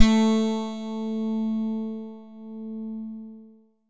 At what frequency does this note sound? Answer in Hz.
220 Hz